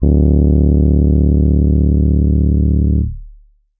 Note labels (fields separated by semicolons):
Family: keyboard; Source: electronic; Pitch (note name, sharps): D1; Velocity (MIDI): 100; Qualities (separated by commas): dark, long release